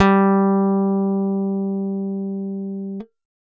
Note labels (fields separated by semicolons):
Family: guitar; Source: acoustic; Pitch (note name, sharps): G3; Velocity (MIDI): 100